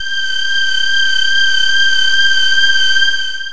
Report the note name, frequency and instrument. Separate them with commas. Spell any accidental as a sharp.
G6, 1568 Hz, synthesizer voice